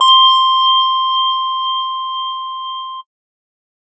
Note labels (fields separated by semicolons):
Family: bass; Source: synthesizer; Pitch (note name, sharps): C6; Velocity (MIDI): 127; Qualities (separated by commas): distorted